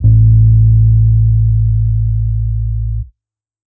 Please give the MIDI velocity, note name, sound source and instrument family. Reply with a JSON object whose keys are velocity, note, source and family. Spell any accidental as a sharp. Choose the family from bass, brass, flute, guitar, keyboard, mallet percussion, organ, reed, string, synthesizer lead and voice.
{"velocity": 75, "note": "A1", "source": "electronic", "family": "bass"}